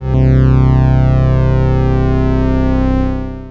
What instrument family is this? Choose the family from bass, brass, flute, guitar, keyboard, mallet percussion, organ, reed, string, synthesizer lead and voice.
organ